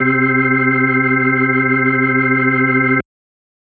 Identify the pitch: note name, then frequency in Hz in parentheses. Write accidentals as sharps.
C3 (130.8 Hz)